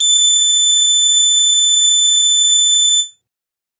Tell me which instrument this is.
acoustic reed instrument